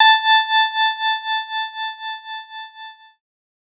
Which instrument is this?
electronic keyboard